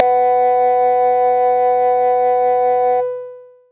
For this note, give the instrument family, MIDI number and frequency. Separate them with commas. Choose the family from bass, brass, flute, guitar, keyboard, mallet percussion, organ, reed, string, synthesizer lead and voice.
bass, 59, 246.9 Hz